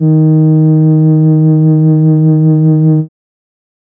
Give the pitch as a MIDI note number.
51